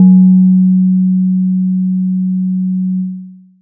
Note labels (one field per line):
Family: mallet percussion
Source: acoustic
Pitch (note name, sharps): F#3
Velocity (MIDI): 25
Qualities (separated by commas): dark, long release